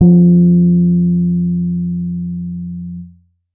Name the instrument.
electronic keyboard